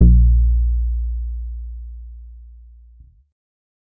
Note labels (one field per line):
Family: bass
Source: synthesizer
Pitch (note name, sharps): A#1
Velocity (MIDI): 25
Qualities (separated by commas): dark